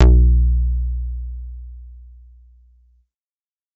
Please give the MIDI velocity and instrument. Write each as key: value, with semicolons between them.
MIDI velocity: 100; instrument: synthesizer bass